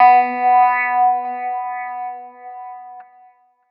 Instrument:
electronic keyboard